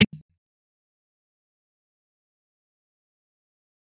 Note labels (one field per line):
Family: guitar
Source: electronic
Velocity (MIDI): 25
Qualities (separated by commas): distorted, fast decay, percussive, tempo-synced